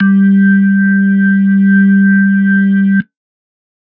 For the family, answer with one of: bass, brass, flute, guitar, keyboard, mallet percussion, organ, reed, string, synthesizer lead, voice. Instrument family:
organ